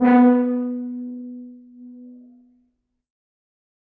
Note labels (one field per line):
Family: brass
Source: acoustic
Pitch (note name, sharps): B3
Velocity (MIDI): 50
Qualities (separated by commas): reverb